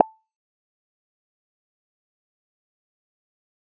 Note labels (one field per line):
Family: bass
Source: synthesizer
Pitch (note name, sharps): A5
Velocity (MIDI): 100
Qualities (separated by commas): fast decay, percussive